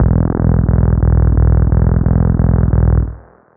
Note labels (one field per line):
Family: bass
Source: synthesizer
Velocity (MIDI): 127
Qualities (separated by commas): reverb